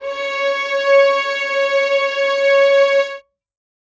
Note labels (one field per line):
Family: string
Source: acoustic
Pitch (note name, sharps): C#5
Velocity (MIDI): 50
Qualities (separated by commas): reverb